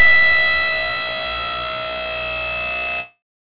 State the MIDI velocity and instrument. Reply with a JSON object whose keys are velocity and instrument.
{"velocity": 127, "instrument": "synthesizer bass"}